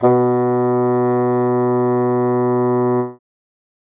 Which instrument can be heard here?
acoustic reed instrument